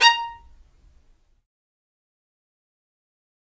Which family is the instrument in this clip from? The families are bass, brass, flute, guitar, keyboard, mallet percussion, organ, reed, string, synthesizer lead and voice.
string